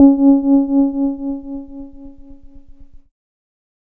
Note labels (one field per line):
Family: keyboard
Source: electronic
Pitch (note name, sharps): C#4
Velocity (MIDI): 127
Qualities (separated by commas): dark